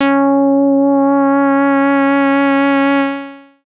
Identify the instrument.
synthesizer bass